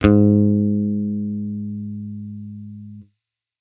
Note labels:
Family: bass; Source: electronic; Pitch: G#2; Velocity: 75; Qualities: distorted

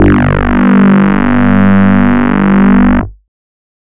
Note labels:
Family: bass; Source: synthesizer; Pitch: G1; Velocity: 75; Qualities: distorted

